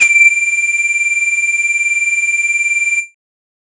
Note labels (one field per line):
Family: flute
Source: synthesizer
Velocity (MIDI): 127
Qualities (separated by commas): distorted